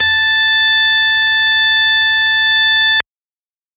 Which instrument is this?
electronic organ